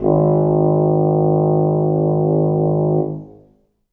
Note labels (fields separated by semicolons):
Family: brass; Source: acoustic; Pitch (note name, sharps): G#1; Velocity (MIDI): 50; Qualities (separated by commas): reverb